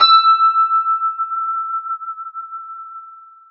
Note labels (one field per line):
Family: guitar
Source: electronic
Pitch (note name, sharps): E6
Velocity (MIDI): 100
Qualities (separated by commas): long release, multiphonic, non-linear envelope